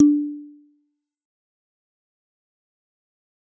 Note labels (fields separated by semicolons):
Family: mallet percussion; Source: acoustic; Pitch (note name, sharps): D4; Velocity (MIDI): 50; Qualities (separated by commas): dark, fast decay, percussive